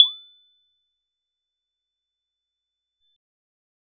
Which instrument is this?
synthesizer bass